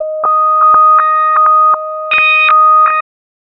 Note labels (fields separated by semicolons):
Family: bass; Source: synthesizer; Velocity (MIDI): 100; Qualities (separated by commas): tempo-synced